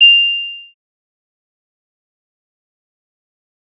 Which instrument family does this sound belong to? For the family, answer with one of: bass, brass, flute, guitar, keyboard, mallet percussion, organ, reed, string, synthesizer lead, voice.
bass